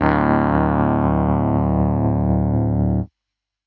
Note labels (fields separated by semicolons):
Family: keyboard; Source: electronic; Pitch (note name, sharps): D1; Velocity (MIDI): 127; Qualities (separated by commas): distorted